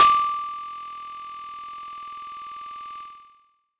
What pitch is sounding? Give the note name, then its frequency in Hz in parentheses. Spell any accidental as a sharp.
D6 (1175 Hz)